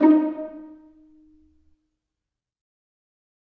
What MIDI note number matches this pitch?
63